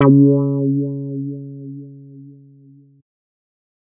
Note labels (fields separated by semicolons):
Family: bass; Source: synthesizer; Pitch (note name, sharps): C#3; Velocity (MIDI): 75; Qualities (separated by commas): distorted